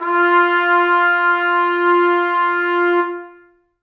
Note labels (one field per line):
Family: brass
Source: acoustic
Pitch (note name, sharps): F4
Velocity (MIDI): 75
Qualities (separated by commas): reverb